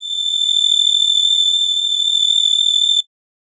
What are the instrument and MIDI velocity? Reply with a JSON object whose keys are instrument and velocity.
{"instrument": "acoustic reed instrument", "velocity": 50}